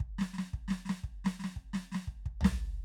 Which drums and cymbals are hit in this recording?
snare, floor tom and kick